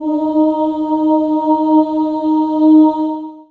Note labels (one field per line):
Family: voice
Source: acoustic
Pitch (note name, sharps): D#4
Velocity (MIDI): 75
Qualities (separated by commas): long release, reverb